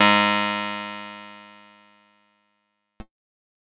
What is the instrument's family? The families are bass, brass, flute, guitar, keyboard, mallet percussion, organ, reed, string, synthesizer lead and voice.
keyboard